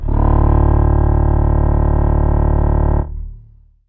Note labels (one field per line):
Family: reed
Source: acoustic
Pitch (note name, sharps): D1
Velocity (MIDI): 100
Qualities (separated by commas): long release, reverb